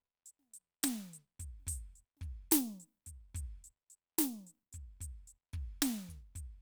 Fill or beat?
beat